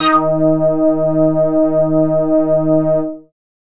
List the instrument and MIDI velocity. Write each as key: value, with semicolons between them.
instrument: synthesizer bass; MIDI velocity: 50